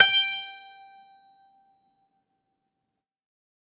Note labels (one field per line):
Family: guitar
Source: acoustic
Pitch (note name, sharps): G5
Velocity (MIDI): 100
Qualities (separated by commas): bright, percussive